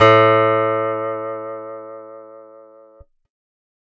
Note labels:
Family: guitar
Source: acoustic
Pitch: A2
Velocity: 75

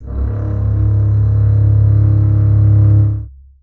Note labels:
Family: string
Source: acoustic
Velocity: 75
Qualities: long release, reverb

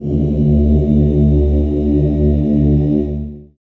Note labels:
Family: voice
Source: acoustic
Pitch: D2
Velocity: 127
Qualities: dark, long release, reverb

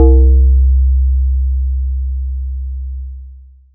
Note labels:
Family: mallet percussion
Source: electronic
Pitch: C2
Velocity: 50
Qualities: long release, multiphonic

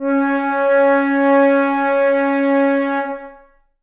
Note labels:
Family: flute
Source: acoustic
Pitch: C#4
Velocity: 127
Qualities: dark, reverb

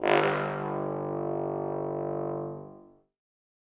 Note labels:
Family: brass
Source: acoustic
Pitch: G1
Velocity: 100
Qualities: bright, reverb

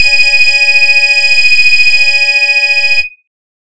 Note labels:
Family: bass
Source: synthesizer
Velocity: 127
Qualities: bright, distorted

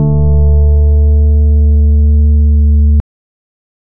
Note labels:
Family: organ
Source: electronic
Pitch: D2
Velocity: 100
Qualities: dark

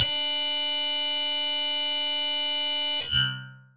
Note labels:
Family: guitar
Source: electronic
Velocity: 127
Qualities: bright, distorted, long release

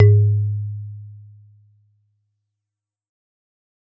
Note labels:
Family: mallet percussion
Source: acoustic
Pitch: G#2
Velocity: 100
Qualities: dark, fast decay

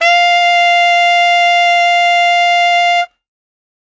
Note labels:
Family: reed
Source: acoustic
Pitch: F5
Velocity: 75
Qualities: bright

